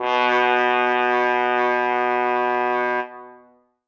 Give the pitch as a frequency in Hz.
123.5 Hz